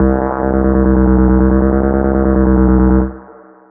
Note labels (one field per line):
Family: bass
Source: synthesizer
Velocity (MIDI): 25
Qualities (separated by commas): long release, reverb